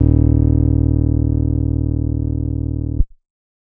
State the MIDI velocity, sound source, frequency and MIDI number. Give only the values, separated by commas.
75, electronic, 38.89 Hz, 27